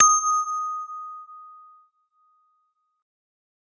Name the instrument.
acoustic mallet percussion instrument